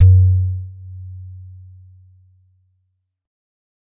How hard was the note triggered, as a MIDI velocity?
50